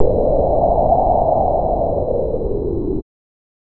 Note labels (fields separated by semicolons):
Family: bass; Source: synthesizer; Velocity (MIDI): 25; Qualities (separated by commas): distorted